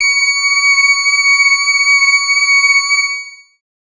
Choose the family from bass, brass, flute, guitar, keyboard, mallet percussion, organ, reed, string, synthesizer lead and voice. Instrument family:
voice